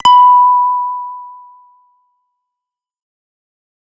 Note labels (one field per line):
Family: bass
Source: synthesizer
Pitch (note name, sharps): B5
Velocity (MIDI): 75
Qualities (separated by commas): distorted, fast decay